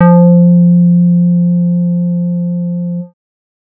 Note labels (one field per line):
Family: bass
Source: synthesizer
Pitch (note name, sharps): F3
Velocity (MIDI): 75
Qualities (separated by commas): dark